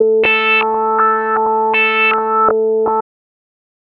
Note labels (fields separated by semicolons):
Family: bass; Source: synthesizer; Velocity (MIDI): 127; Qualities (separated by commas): tempo-synced